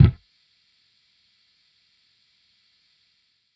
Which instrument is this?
electronic bass